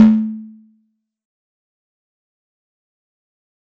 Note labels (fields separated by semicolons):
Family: mallet percussion; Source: acoustic; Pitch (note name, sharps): A3; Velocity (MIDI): 100; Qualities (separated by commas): fast decay, percussive